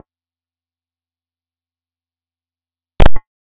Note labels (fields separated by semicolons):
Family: bass; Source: synthesizer; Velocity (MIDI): 75; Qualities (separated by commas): percussive, reverb